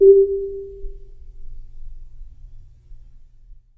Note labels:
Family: mallet percussion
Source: acoustic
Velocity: 25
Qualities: dark, long release, reverb

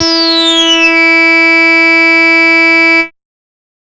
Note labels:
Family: bass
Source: synthesizer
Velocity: 100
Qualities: bright, distorted, multiphonic

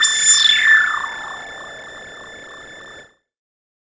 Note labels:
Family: bass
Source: synthesizer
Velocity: 25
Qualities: non-linear envelope

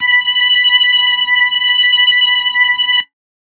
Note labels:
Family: keyboard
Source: electronic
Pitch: B5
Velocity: 100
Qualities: distorted

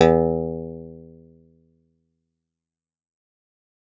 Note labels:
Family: guitar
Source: acoustic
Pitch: E2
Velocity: 25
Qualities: fast decay, reverb

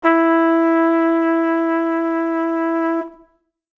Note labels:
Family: brass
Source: acoustic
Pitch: E4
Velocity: 25

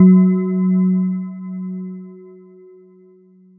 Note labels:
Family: mallet percussion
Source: electronic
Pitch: F#3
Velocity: 25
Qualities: long release

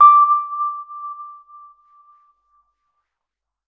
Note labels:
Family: keyboard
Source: electronic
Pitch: D6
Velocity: 75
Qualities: non-linear envelope

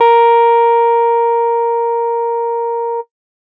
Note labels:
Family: guitar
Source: electronic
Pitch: A#4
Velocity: 50

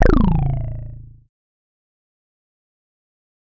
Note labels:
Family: bass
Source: synthesizer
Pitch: A0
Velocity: 75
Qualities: distorted, fast decay

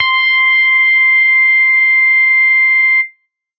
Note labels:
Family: bass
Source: synthesizer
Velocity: 127

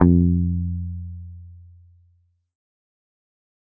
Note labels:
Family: guitar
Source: electronic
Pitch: F2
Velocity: 25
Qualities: fast decay

